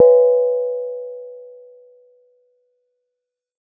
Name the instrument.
acoustic mallet percussion instrument